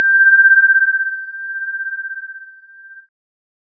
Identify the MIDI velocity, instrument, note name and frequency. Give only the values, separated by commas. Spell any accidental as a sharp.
75, electronic keyboard, G6, 1568 Hz